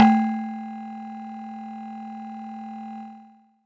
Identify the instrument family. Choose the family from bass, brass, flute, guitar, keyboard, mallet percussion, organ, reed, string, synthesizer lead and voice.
mallet percussion